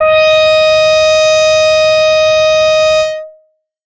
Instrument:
synthesizer bass